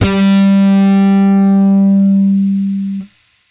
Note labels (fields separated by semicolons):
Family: bass; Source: electronic; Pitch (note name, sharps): G3; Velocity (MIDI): 127; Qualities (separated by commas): bright, distorted